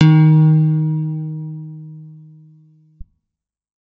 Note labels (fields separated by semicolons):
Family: guitar; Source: electronic; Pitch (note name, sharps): D#3; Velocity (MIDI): 100; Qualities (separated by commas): reverb